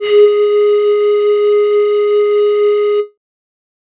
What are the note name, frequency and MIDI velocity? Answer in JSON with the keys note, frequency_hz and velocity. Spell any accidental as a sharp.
{"note": "G#4", "frequency_hz": 415.3, "velocity": 100}